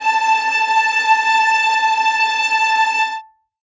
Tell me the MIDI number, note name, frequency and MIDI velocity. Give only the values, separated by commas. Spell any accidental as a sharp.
81, A5, 880 Hz, 50